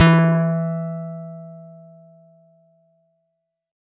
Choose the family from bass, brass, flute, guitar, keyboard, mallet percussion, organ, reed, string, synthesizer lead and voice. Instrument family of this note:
guitar